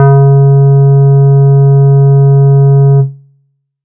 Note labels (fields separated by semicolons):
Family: bass; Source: synthesizer; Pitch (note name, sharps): C#3; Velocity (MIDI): 127